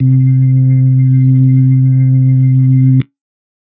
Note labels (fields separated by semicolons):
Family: organ; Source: electronic; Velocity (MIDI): 25; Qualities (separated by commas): dark